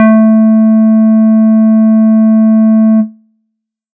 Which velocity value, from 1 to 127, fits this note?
50